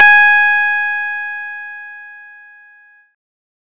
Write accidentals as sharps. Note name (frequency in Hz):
G#5 (830.6 Hz)